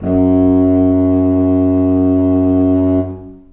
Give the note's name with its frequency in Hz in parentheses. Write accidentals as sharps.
F#2 (92.5 Hz)